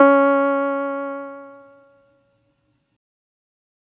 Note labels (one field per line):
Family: keyboard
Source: electronic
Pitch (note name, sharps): C#4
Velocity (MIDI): 100